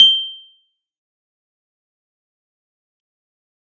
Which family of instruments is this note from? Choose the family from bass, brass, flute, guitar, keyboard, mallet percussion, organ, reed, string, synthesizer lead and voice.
keyboard